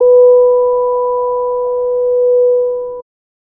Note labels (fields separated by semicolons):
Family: bass; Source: synthesizer; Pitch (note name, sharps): B4; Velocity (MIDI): 127; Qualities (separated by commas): distorted